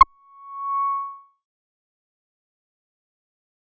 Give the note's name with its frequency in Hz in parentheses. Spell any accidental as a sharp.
C#6 (1109 Hz)